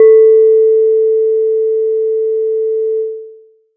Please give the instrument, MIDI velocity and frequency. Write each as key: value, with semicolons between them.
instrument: acoustic mallet percussion instrument; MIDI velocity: 50; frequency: 440 Hz